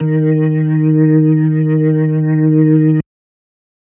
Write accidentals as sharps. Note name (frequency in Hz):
D#3 (155.6 Hz)